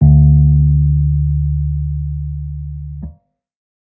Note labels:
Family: keyboard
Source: electronic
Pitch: D2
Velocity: 25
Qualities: dark

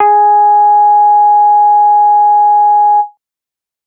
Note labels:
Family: bass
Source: synthesizer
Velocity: 25

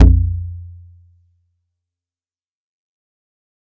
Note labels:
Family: mallet percussion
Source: acoustic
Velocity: 127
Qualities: fast decay, multiphonic, percussive

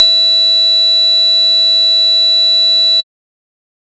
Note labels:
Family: bass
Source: synthesizer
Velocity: 100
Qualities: bright, distorted, tempo-synced

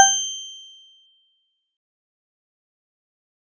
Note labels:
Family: mallet percussion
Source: acoustic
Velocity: 75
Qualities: bright, fast decay, percussive

